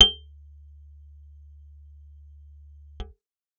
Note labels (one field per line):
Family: guitar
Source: acoustic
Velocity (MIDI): 75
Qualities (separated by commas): bright, percussive